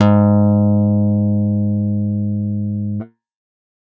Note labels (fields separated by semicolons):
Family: guitar; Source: electronic; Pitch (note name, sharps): G#2; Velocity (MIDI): 100